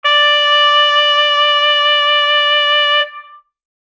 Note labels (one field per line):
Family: brass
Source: acoustic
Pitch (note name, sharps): D5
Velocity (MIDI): 127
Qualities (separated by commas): bright, distorted